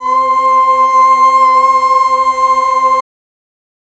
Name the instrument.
electronic voice